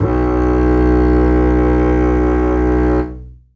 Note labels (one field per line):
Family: string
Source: acoustic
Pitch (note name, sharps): B1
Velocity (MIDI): 100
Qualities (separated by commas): reverb